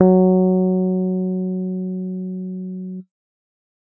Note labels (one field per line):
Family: keyboard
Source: electronic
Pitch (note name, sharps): F#3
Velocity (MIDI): 100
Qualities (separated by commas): dark